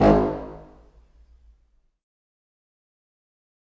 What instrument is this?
acoustic reed instrument